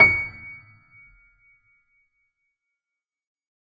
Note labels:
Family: keyboard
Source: acoustic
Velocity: 75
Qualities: fast decay, percussive

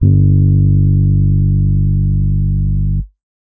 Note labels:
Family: keyboard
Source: electronic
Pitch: G1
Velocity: 75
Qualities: dark

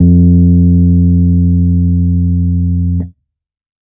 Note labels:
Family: keyboard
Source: electronic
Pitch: F2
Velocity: 50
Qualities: dark

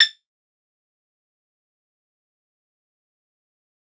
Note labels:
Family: guitar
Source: acoustic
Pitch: A6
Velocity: 25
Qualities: fast decay, percussive

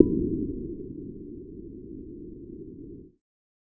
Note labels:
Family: bass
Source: synthesizer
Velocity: 75

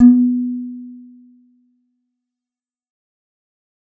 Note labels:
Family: guitar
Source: electronic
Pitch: B3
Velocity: 50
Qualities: dark, fast decay, reverb

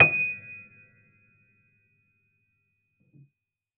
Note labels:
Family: keyboard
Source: acoustic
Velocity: 75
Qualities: percussive, reverb

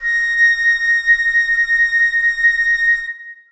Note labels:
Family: flute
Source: acoustic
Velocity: 50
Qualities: reverb

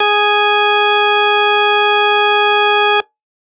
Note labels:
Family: organ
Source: electronic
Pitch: G#4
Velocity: 75

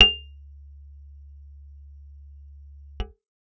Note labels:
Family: guitar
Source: acoustic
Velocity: 75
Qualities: bright, percussive

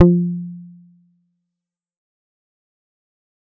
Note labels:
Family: bass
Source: synthesizer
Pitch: F3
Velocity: 75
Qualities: dark, distorted, fast decay, percussive

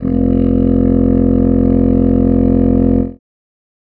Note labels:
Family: reed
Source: acoustic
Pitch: F1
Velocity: 25

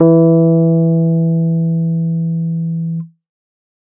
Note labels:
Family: keyboard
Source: electronic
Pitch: E3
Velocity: 100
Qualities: dark

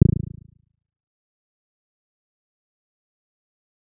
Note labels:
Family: bass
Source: synthesizer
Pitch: A0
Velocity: 127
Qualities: dark, fast decay, percussive

